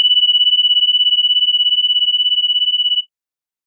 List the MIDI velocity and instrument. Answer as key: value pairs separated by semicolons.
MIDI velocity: 25; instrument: electronic organ